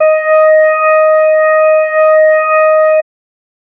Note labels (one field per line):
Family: organ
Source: electronic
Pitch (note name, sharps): D#5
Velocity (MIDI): 25